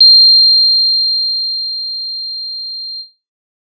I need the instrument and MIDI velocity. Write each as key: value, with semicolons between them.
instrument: electronic guitar; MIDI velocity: 50